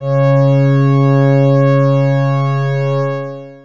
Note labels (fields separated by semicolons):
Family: organ; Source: electronic; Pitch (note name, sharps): C#3; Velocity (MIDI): 75; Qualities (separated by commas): distorted, long release